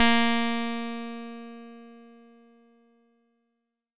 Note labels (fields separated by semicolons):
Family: bass; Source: synthesizer; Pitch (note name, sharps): A#3; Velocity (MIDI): 127; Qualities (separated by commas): bright, distorted